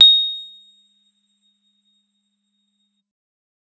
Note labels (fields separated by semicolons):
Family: guitar; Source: electronic; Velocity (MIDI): 50; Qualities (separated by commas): bright, percussive